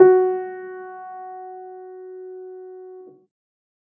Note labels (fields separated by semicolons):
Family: keyboard; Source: acoustic; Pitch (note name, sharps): F#4; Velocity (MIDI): 50; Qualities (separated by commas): reverb